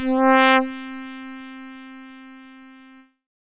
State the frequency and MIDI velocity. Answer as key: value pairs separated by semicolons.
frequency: 261.6 Hz; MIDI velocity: 50